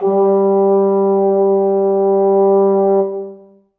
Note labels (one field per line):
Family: brass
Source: acoustic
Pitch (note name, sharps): G3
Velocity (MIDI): 25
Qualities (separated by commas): dark, long release, reverb